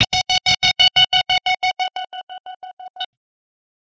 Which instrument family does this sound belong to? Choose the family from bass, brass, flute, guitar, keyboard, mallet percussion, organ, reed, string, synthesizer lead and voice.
guitar